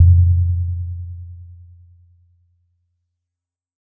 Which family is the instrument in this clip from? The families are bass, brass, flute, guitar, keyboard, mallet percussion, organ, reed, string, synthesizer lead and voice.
mallet percussion